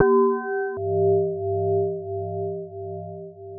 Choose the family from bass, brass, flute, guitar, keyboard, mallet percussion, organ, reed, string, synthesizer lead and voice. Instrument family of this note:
mallet percussion